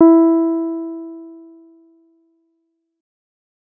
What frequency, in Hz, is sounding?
329.6 Hz